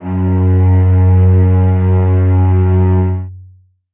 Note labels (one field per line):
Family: string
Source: acoustic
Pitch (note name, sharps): F#2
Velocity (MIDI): 50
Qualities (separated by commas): long release, reverb